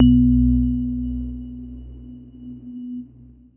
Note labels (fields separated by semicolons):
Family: keyboard; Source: electronic; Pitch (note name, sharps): B1; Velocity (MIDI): 75; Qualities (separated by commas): dark